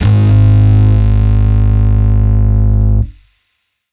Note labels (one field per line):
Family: bass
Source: electronic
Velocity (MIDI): 127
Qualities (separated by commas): bright, distorted